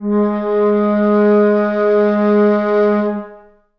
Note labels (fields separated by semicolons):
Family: flute; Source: acoustic; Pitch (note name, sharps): G#3; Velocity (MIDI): 127; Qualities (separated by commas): dark, long release, reverb